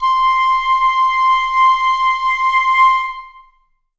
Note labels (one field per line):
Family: flute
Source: acoustic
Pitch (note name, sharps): C6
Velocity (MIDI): 25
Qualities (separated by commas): long release, reverb